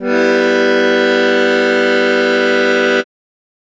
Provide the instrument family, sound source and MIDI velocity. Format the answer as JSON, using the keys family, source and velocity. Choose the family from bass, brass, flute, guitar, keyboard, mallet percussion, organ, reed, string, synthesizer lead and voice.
{"family": "keyboard", "source": "acoustic", "velocity": 50}